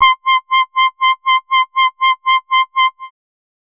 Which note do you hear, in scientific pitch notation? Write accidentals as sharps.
C6